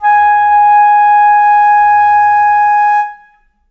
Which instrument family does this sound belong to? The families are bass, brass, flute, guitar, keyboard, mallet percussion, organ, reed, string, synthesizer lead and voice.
flute